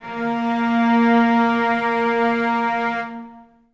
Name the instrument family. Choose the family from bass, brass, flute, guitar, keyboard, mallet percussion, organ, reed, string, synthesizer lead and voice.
string